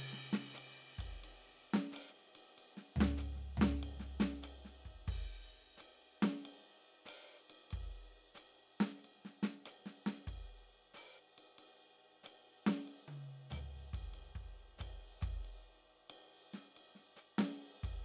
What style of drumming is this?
jazz